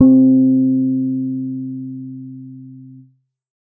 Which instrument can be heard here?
electronic keyboard